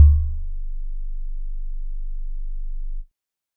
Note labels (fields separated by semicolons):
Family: keyboard; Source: electronic; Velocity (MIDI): 50